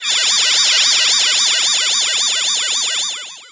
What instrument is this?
synthesizer voice